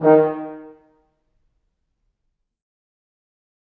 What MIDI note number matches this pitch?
51